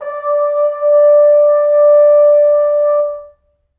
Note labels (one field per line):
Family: brass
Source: acoustic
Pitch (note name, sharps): D5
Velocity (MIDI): 50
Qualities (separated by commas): reverb